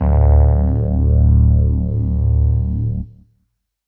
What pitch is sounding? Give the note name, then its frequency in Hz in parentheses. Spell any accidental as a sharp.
D1 (36.71 Hz)